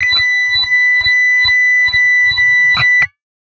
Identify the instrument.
synthesizer guitar